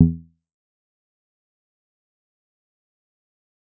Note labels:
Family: guitar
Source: electronic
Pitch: E2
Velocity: 25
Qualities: fast decay, percussive

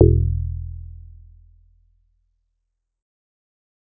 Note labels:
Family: bass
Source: synthesizer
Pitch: E1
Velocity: 100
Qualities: dark

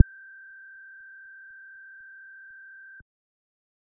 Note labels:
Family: bass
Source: synthesizer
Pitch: G6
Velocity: 100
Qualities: dark, percussive

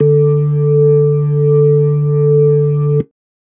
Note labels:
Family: keyboard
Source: electronic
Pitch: D3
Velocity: 75

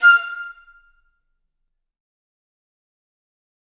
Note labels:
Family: reed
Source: acoustic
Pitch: F6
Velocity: 100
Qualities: fast decay, percussive, reverb

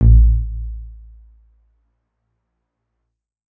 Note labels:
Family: keyboard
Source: electronic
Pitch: A1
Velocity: 50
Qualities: dark

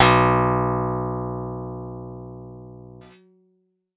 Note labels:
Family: guitar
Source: synthesizer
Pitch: B1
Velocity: 100

